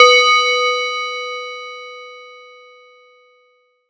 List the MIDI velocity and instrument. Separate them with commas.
100, acoustic mallet percussion instrument